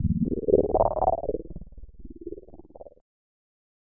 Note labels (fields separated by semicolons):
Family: keyboard; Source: electronic; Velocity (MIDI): 75; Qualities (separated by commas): distorted, non-linear envelope